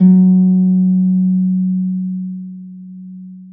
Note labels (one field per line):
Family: string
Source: acoustic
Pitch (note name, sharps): F#3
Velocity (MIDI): 25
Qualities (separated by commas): long release, reverb